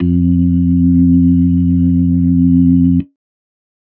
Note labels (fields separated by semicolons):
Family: organ; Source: electronic; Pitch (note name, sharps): F2; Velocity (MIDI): 25; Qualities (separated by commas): dark